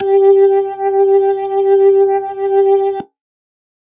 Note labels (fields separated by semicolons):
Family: organ; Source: electronic; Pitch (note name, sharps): G4; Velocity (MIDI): 100